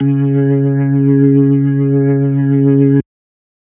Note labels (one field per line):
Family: organ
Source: electronic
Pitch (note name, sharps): C#3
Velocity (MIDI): 25